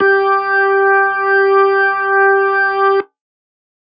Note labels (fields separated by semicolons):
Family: organ; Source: electronic; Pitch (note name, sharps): G4; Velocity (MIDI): 25